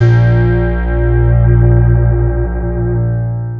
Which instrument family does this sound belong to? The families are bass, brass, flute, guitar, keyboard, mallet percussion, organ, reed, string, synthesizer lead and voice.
guitar